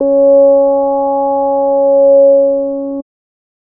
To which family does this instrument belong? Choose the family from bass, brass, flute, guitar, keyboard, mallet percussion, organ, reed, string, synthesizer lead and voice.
bass